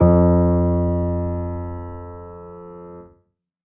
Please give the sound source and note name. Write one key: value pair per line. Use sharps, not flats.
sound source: acoustic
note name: F2